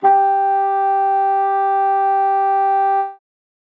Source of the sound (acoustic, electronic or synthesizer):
acoustic